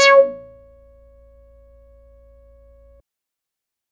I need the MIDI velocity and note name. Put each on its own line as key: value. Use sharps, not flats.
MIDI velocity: 75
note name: C#5